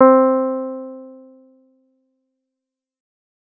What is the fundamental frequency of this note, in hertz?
261.6 Hz